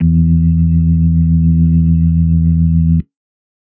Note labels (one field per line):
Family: organ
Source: electronic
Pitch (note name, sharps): E2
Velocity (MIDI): 75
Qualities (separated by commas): dark